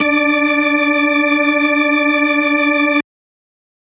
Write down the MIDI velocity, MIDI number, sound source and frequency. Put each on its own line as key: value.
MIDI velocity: 50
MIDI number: 62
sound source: electronic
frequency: 293.7 Hz